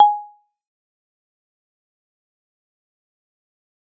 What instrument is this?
acoustic mallet percussion instrument